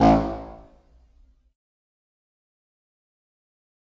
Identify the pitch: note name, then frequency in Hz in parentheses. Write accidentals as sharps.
A1 (55 Hz)